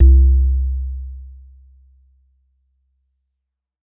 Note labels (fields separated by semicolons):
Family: mallet percussion; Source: acoustic; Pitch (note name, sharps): C2; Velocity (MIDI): 100; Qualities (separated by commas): dark, non-linear envelope